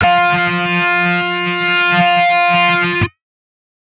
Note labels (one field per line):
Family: guitar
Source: synthesizer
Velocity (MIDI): 100